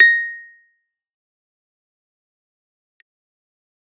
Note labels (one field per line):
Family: keyboard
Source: electronic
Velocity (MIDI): 50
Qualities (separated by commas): fast decay, percussive